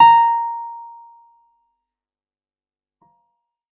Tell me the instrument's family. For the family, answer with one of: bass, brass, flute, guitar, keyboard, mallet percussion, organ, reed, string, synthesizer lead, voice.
keyboard